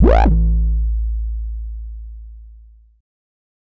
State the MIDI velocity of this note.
75